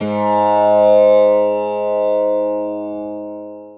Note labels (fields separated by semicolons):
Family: guitar; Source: acoustic; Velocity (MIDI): 50; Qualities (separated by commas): long release, multiphonic, reverb